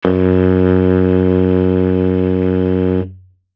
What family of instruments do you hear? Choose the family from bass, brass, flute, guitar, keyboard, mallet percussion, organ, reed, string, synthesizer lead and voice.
reed